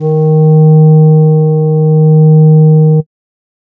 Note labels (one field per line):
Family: flute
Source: synthesizer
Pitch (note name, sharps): D#3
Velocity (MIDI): 127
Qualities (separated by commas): dark